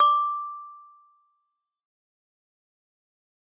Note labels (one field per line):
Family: mallet percussion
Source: acoustic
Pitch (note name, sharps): D6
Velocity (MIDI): 100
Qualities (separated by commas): fast decay